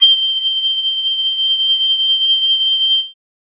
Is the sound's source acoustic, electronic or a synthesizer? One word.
acoustic